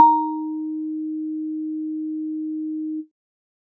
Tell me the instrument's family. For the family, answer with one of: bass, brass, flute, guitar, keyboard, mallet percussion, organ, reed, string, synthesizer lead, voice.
keyboard